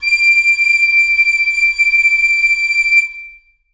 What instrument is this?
acoustic reed instrument